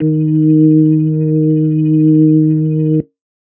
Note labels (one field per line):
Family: organ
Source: electronic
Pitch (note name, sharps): D#3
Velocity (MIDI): 75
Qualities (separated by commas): dark